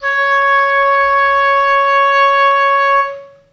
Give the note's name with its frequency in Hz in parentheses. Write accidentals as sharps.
C#5 (554.4 Hz)